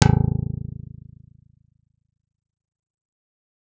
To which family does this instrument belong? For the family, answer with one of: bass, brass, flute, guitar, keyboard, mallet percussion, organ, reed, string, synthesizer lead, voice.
guitar